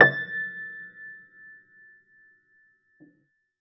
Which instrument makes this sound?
acoustic keyboard